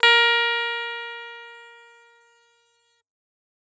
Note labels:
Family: guitar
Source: electronic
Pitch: A#4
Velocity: 127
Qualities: bright

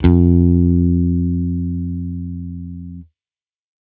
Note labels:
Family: bass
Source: electronic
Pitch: F2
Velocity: 127

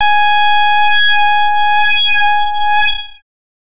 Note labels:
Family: bass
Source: synthesizer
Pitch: G#5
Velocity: 25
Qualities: bright, distorted, non-linear envelope

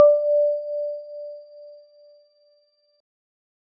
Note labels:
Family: keyboard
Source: electronic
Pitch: D5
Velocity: 100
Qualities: dark

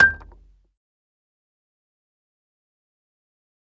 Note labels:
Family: mallet percussion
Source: acoustic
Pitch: G6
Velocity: 50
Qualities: fast decay, percussive, reverb

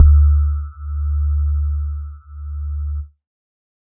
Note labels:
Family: synthesizer lead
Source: synthesizer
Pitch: D2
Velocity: 75

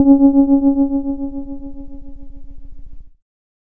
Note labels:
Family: keyboard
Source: electronic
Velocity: 100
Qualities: dark

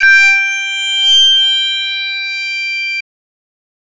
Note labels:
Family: voice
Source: synthesizer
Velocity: 25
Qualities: bright, distorted

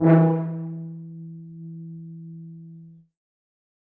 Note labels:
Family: brass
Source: acoustic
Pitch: E3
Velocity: 127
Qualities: reverb

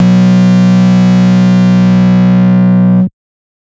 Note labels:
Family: bass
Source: synthesizer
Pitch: B1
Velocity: 50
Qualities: bright, distorted, multiphonic

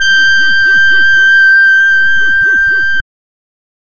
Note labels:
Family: reed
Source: synthesizer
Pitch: G6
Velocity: 50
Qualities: distorted, non-linear envelope

